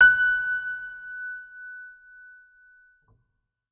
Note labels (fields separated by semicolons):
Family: organ; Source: electronic; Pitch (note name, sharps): F#6; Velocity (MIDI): 75; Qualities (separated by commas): reverb